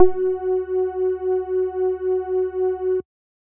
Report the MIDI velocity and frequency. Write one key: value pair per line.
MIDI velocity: 50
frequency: 370 Hz